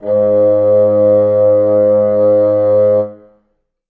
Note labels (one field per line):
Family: reed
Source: acoustic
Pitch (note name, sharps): G#2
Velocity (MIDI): 25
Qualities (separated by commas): reverb